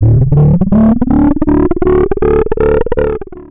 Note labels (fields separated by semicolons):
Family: bass; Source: synthesizer; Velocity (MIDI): 100; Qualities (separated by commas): distorted, long release, multiphonic, tempo-synced